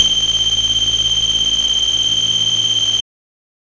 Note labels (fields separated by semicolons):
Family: bass; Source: synthesizer; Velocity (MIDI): 100; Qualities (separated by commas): bright, distorted